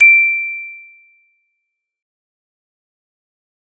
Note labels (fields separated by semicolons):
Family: mallet percussion; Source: acoustic; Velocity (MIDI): 100; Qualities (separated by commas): fast decay